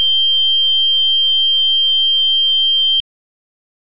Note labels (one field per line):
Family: organ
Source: electronic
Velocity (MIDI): 100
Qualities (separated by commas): bright